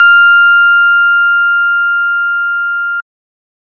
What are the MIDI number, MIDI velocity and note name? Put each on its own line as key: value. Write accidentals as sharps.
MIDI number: 89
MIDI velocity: 50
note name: F6